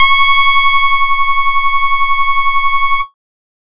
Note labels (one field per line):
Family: bass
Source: synthesizer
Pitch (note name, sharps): C#6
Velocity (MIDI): 75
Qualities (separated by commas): distorted, multiphonic, tempo-synced